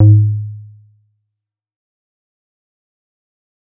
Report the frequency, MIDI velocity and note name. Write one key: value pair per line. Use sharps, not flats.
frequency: 103.8 Hz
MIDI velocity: 50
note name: G#2